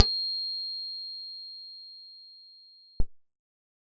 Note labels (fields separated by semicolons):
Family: keyboard; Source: electronic; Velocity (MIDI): 25